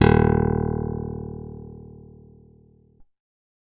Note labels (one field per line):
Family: keyboard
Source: electronic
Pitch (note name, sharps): D#1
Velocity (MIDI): 127